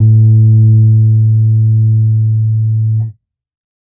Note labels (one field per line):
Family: keyboard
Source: electronic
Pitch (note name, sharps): A2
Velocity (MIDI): 50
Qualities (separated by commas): dark